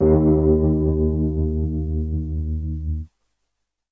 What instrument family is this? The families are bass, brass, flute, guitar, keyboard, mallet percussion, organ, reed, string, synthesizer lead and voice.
keyboard